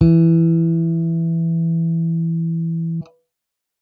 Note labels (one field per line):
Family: bass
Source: electronic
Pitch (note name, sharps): E3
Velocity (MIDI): 25